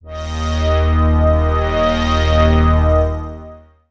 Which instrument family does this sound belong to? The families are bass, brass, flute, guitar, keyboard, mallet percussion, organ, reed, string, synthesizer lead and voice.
synthesizer lead